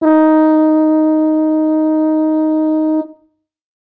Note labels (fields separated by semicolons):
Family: brass; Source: acoustic; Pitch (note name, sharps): D#4; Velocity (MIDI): 100